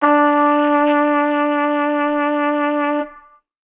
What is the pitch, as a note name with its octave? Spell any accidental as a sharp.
D4